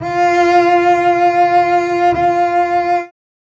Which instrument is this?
acoustic string instrument